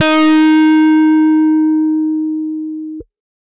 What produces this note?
electronic guitar